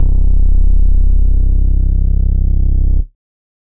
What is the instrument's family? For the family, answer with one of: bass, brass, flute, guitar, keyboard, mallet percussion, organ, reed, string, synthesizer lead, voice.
bass